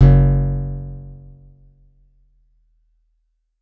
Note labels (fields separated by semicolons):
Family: guitar; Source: acoustic; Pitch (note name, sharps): F#1; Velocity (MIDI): 25